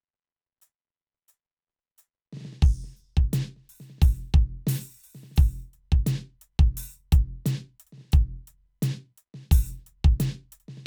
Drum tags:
rock
beat
88 BPM
4/4
crash, closed hi-hat, open hi-hat, hi-hat pedal, snare, kick

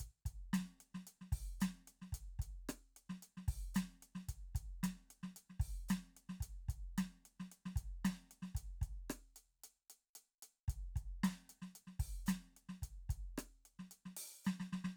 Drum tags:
funk
beat
112 BPM
4/4
closed hi-hat, open hi-hat, hi-hat pedal, snare, cross-stick, kick

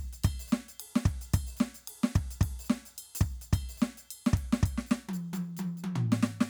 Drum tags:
swing
beat
110 BPM
4/4
ride, ride bell, percussion, snare, high tom, floor tom, kick

